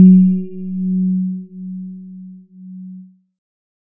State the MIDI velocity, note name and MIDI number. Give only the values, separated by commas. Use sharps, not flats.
25, F#3, 54